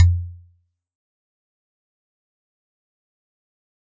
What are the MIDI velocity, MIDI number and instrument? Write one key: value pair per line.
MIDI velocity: 100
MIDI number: 41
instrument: acoustic mallet percussion instrument